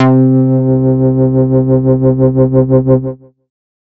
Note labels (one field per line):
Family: bass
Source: synthesizer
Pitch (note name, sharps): C3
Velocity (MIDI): 127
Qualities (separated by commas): distorted